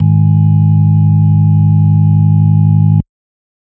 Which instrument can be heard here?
electronic organ